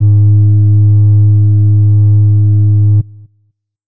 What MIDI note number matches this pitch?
44